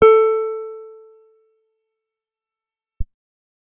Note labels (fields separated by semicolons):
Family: guitar; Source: acoustic; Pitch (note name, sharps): A4; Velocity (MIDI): 25; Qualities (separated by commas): fast decay